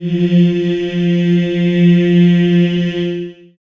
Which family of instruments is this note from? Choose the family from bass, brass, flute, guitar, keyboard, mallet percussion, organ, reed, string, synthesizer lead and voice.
voice